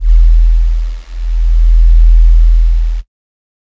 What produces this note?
synthesizer flute